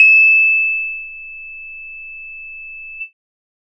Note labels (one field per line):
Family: bass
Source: synthesizer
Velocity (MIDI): 127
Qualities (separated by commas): bright